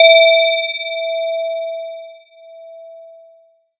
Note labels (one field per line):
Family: mallet percussion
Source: electronic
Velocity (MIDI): 100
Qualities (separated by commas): multiphonic